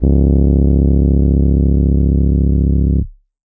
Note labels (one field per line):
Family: keyboard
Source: electronic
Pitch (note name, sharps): C#1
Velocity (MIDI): 100